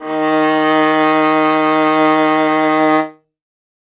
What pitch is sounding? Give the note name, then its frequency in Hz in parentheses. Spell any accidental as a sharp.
D#3 (155.6 Hz)